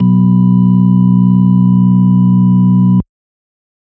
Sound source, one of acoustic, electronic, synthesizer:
electronic